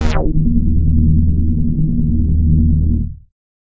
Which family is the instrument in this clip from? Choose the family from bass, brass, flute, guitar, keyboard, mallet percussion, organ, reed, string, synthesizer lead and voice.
bass